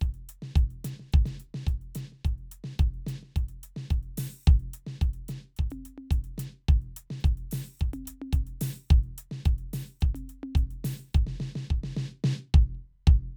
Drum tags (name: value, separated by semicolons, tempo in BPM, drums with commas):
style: calypso; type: beat; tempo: 108 BPM; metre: 4/4; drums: closed hi-hat, open hi-hat, hi-hat pedal, snare, high tom, kick